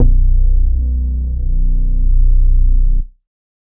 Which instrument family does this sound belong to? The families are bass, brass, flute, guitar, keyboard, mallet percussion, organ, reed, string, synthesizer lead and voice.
bass